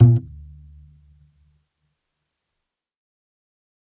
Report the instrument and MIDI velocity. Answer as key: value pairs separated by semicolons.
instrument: acoustic string instrument; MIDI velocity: 127